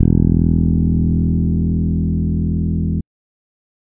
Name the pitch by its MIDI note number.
28